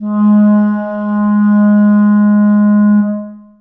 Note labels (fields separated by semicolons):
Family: reed; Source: acoustic; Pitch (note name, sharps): G#3; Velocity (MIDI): 50; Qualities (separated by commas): dark, long release, reverb